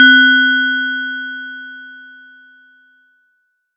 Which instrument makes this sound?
acoustic mallet percussion instrument